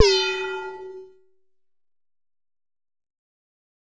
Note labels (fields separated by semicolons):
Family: bass; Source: synthesizer; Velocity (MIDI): 75; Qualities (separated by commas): bright, distorted